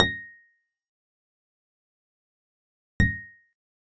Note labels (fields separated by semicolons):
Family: guitar; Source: acoustic; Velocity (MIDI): 127; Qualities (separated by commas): percussive